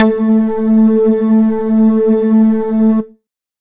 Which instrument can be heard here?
synthesizer bass